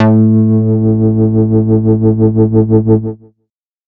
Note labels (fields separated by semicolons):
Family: bass; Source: synthesizer; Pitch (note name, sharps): A2; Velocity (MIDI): 75; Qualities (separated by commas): distorted